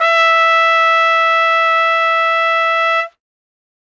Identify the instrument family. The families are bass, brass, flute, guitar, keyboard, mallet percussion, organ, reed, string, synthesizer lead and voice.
brass